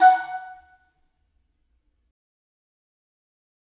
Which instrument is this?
acoustic reed instrument